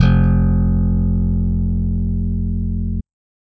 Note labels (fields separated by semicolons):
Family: bass; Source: electronic; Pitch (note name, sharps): F1; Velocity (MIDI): 50; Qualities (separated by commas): bright